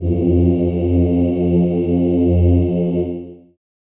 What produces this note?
acoustic voice